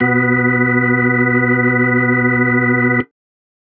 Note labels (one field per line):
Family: organ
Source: electronic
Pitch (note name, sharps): B2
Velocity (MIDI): 25